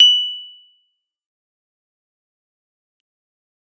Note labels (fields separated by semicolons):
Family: keyboard; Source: electronic; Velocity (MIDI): 100; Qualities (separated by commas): bright, fast decay, percussive